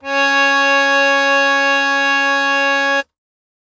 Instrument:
acoustic keyboard